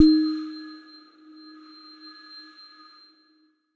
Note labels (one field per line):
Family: mallet percussion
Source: electronic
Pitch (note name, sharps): D#4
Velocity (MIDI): 100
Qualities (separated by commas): bright, non-linear envelope